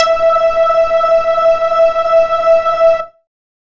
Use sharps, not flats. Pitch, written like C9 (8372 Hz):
E5 (659.3 Hz)